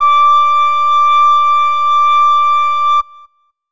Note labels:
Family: flute; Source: acoustic; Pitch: D6; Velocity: 100

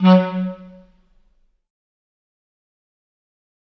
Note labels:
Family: reed; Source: acoustic; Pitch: F#3; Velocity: 100; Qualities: fast decay, reverb

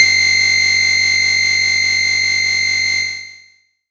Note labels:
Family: bass; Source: synthesizer; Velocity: 50; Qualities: bright, distorted, long release

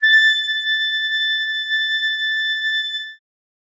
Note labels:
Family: reed; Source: acoustic; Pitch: A6; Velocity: 127

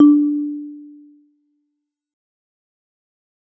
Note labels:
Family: mallet percussion; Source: acoustic; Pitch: D4; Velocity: 25; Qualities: dark, fast decay, reverb

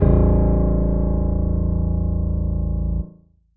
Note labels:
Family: keyboard; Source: electronic; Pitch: A0; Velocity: 25; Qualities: dark

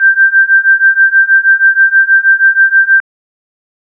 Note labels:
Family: organ; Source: electronic; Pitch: G6; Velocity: 75

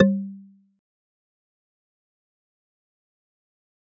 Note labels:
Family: mallet percussion; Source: acoustic; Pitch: G3; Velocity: 25; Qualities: fast decay, percussive

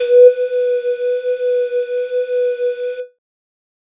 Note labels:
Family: flute; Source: synthesizer; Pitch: B4; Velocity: 50; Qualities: distorted

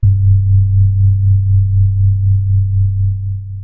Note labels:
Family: keyboard; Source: electronic; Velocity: 25; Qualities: dark, long release, reverb

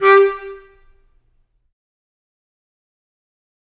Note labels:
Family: reed; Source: acoustic; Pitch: G4; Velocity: 75; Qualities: fast decay, percussive, reverb

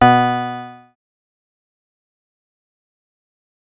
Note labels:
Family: bass; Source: synthesizer; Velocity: 25; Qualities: bright, distorted, fast decay

